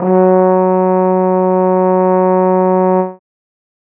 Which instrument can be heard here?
acoustic brass instrument